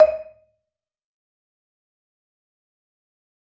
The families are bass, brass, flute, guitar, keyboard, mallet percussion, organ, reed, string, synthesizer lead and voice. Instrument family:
mallet percussion